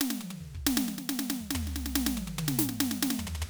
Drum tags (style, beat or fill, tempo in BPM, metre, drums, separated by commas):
hip-hop, fill, 67 BPM, 4/4, snare, high tom, mid tom, floor tom, kick